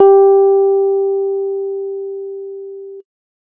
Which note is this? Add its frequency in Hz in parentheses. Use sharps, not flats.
G4 (392 Hz)